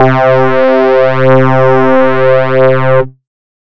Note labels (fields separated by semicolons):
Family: bass; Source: synthesizer; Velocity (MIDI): 75; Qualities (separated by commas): distorted